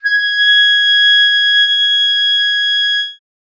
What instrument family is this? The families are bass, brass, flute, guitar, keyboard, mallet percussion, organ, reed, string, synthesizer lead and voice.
reed